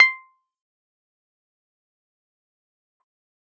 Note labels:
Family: keyboard; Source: electronic; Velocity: 127; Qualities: fast decay, percussive

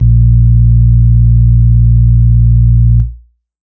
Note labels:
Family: organ; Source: electronic; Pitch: A#1; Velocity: 127; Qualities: dark

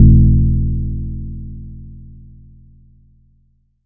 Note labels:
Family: mallet percussion; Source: acoustic; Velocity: 25; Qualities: multiphonic

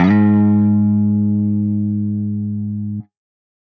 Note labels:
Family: guitar; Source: electronic; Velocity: 127; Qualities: distorted

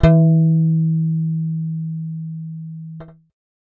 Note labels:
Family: bass; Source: synthesizer; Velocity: 50; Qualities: dark

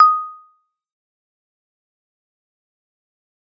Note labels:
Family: mallet percussion; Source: acoustic; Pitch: D#6; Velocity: 75; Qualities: fast decay, percussive

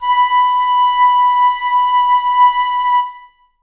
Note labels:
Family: reed; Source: acoustic; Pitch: B5; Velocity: 25; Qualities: reverb

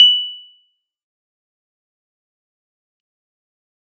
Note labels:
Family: keyboard; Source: electronic; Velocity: 50; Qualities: fast decay, percussive

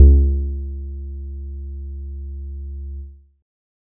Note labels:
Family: guitar; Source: synthesizer; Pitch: C#2; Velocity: 50; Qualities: dark

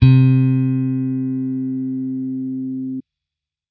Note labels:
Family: bass; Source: electronic; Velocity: 50

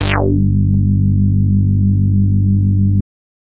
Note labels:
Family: bass; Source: synthesizer; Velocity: 127; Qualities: distorted

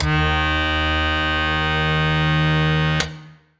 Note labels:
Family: reed; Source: acoustic; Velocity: 100

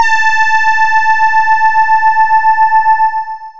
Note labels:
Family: voice; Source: synthesizer; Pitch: A5; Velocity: 25; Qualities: long release

